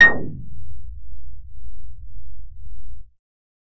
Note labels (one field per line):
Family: bass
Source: synthesizer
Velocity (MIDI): 75